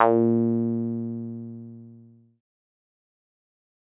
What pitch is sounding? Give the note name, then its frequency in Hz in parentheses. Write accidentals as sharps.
A#2 (116.5 Hz)